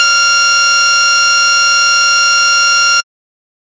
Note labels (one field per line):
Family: bass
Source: synthesizer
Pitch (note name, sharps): F6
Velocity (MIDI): 25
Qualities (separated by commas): bright, distorted